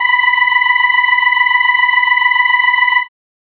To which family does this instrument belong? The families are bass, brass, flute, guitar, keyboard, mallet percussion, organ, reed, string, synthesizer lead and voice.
organ